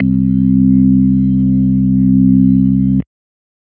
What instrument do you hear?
electronic organ